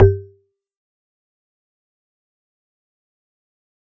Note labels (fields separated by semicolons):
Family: mallet percussion; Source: acoustic; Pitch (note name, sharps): G2; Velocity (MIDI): 50; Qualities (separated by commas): fast decay, percussive